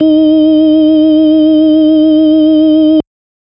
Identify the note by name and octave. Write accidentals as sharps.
D#4